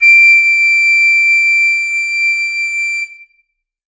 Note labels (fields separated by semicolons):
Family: flute; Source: acoustic; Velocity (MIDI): 127; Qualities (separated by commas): reverb